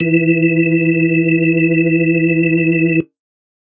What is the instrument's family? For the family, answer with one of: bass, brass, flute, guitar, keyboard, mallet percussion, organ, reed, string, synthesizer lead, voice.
organ